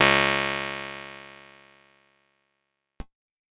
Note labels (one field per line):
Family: keyboard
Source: electronic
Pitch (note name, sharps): C#2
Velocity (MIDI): 75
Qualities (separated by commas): bright, fast decay